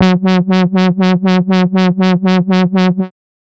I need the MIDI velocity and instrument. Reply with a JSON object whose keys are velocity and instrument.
{"velocity": 100, "instrument": "synthesizer bass"}